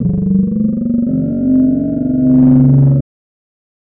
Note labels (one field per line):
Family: voice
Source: synthesizer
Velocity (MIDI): 127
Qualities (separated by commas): distorted